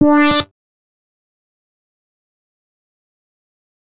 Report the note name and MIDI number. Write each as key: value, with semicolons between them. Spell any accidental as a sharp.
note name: D4; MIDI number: 62